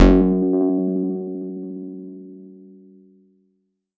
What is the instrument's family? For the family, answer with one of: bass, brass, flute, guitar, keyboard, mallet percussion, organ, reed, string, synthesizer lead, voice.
guitar